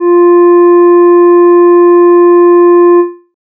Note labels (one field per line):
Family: flute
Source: synthesizer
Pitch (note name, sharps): F4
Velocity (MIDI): 127